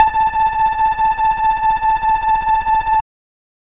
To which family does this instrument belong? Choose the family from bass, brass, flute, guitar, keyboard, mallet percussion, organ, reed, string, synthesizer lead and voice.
bass